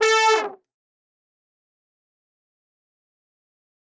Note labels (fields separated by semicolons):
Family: brass; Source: acoustic; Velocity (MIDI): 100; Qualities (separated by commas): bright, fast decay, reverb